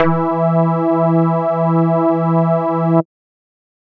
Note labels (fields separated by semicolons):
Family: bass; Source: synthesizer; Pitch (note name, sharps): E3; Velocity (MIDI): 100